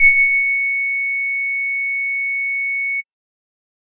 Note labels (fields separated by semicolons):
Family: bass; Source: synthesizer; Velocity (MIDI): 75; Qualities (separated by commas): distorted